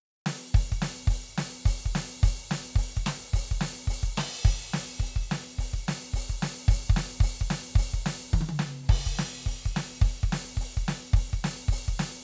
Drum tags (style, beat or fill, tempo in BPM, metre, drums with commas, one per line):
swing
beat
215 BPM
4/4
crash, open hi-hat, snare, high tom, kick